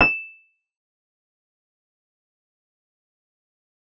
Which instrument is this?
synthesizer keyboard